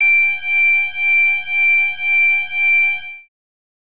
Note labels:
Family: bass; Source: synthesizer; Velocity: 75; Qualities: distorted

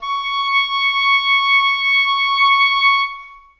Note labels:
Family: reed; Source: acoustic; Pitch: C#6; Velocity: 75; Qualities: reverb

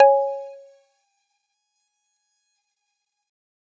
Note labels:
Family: mallet percussion; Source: acoustic; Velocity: 75; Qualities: multiphonic, percussive

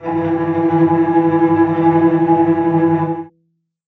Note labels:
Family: string; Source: acoustic; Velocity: 25; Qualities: non-linear envelope, reverb

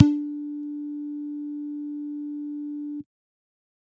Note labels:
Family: bass; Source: synthesizer; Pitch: D4; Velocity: 127; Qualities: distorted

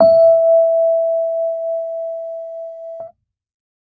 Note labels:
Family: keyboard; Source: electronic; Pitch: E5; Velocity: 25

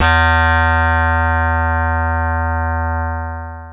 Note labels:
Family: keyboard; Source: electronic; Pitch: E2; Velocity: 25; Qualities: bright, long release

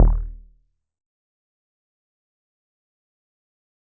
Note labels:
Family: bass; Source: synthesizer; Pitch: D#1; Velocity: 127; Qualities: dark, fast decay, percussive

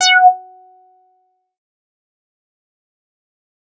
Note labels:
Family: bass; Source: synthesizer; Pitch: F#5; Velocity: 75; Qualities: distorted, fast decay, percussive

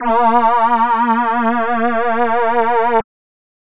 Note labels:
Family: voice; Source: synthesizer; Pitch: A#3; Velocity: 127

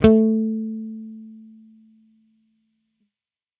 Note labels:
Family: bass; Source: electronic; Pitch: A3; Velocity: 75

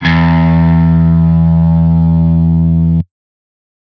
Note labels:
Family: guitar; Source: electronic; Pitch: E2; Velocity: 50; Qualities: bright, distorted

